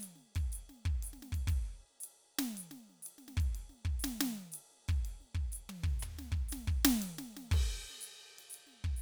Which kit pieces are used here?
crash, ride, hi-hat pedal, snare, high tom, floor tom and kick